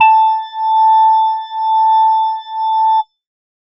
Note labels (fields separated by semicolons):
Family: organ; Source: electronic; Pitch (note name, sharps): A5; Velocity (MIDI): 25